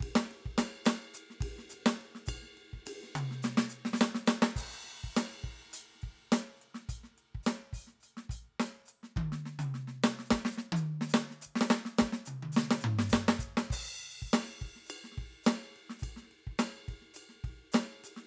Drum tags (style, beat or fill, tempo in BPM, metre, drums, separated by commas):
rock, beat, 105 BPM, 4/4, crash, ride, ride bell, closed hi-hat, open hi-hat, hi-hat pedal, snare, cross-stick, high tom, mid tom, floor tom, kick